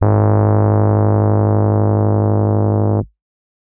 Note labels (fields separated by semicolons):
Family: keyboard; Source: electronic; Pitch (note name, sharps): G#1; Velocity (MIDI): 127